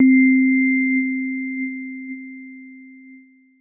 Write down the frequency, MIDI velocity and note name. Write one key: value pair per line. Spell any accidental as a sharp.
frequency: 261.6 Hz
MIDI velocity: 100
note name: C4